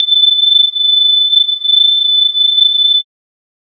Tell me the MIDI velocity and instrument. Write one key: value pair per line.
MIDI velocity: 50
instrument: electronic mallet percussion instrument